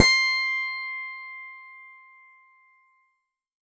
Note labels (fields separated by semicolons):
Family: keyboard; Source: electronic; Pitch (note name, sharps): C6; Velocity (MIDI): 25